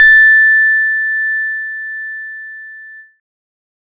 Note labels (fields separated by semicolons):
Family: keyboard; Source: electronic; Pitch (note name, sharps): A6; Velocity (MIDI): 25